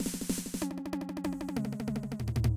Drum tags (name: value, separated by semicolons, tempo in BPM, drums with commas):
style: rock; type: fill; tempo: 93 BPM; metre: 4/4; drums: crash, snare, high tom, mid tom, floor tom, kick